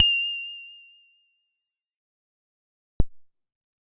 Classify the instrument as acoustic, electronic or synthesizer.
synthesizer